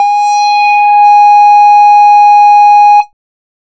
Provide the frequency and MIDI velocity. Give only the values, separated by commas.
830.6 Hz, 127